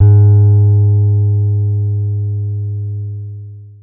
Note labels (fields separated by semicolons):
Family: guitar; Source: acoustic; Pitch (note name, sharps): G#2; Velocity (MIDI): 25; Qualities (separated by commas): dark, long release